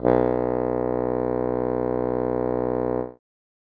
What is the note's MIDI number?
35